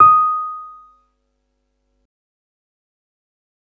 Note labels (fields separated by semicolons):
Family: keyboard; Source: electronic; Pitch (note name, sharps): D#6; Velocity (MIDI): 50; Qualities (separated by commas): fast decay